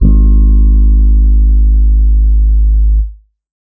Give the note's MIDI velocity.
75